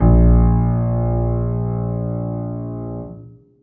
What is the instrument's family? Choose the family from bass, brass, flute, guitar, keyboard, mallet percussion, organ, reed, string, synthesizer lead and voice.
keyboard